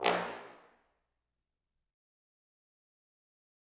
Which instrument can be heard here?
acoustic brass instrument